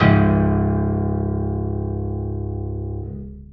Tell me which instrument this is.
acoustic keyboard